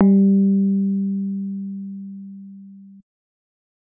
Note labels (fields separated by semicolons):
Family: keyboard; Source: electronic; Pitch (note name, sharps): G3; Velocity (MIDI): 50; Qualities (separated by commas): dark